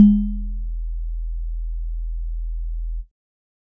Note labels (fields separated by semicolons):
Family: keyboard; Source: electronic; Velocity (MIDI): 127